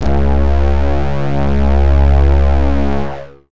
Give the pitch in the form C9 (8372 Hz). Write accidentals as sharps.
C#2 (69.3 Hz)